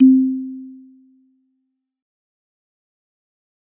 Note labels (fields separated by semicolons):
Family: mallet percussion; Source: acoustic; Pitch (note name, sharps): C4; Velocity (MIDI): 75; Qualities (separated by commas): dark, fast decay, percussive